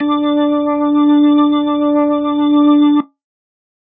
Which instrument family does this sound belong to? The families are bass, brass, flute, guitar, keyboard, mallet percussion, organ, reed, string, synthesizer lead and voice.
organ